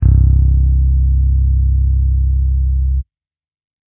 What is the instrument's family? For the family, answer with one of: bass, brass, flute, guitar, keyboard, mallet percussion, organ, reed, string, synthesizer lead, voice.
bass